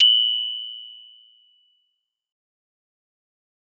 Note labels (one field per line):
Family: mallet percussion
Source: acoustic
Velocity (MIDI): 50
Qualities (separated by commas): bright, fast decay